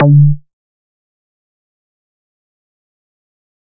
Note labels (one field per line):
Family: bass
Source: synthesizer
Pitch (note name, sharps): D3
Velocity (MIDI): 50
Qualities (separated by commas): fast decay, percussive